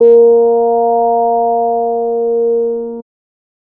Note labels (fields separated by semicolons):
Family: bass; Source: synthesizer; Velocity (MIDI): 50; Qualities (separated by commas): distorted